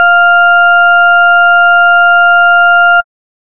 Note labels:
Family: bass; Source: synthesizer; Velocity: 50; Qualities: distorted

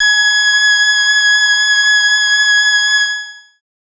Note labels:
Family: voice; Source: synthesizer; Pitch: G#6; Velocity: 50; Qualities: bright, long release

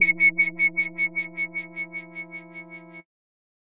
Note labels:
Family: bass; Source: synthesizer; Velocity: 100; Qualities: distorted

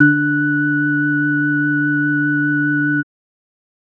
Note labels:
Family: organ; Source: electronic; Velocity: 75; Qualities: multiphonic

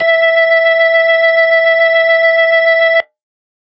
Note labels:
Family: organ; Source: electronic; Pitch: E5; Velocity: 75; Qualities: distorted

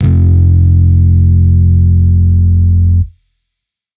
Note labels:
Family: bass; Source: electronic; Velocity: 50; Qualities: distorted

